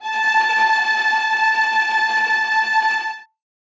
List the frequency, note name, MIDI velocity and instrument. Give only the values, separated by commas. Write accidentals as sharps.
880 Hz, A5, 127, acoustic string instrument